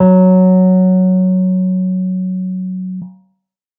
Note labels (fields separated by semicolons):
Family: keyboard; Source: electronic; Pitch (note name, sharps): F#3; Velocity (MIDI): 75